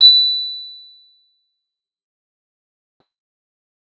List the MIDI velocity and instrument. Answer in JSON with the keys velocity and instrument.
{"velocity": 50, "instrument": "acoustic guitar"}